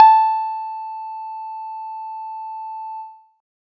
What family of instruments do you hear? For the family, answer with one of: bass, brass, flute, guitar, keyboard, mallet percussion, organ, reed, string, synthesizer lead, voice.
guitar